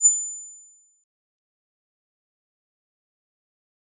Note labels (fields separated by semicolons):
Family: mallet percussion; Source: electronic; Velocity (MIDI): 25; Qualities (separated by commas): bright, fast decay, percussive